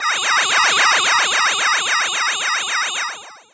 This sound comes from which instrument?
synthesizer voice